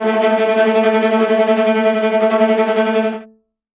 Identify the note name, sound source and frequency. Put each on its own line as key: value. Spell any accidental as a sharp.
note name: A3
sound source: acoustic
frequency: 220 Hz